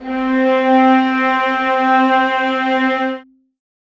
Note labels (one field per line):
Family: string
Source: acoustic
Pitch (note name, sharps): C4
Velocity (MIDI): 25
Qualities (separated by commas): reverb